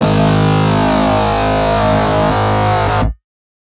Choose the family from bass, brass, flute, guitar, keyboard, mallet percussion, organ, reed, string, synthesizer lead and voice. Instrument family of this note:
guitar